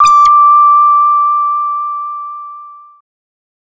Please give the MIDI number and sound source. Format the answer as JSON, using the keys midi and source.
{"midi": 86, "source": "synthesizer"}